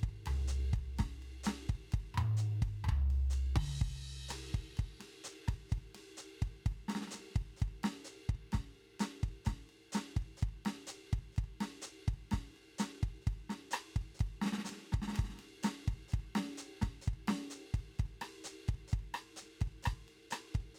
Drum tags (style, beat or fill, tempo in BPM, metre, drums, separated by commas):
bossa nova, beat, 127 BPM, 4/4, crash, ride, ride bell, hi-hat pedal, snare, cross-stick, high tom, mid tom, floor tom, kick